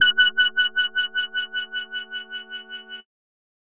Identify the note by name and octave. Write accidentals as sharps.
F#6